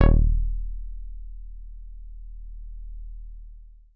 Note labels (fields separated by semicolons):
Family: guitar; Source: synthesizer; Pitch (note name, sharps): D#1; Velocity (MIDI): 25; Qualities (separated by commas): long release